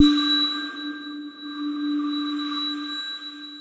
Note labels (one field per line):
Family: mallet percussion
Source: electronic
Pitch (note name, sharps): D4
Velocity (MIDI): 25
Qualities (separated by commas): bright, long release, non-linear envelope